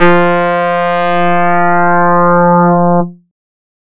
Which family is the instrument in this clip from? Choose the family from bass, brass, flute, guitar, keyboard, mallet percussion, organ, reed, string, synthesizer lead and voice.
bass